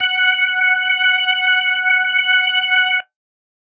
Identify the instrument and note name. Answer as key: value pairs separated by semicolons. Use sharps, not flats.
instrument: electronic organ; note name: F#5